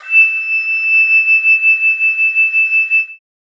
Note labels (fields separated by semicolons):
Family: flute; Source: acoustic; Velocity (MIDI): 75